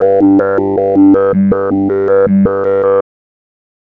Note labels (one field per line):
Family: bass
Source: synthesizer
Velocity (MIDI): 50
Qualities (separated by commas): tempo-synced